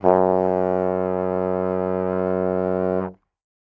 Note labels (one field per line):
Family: brass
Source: acoustic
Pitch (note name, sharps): F#2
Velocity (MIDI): 25